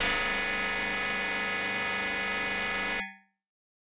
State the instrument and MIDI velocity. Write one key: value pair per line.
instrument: electronic keyboard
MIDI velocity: 75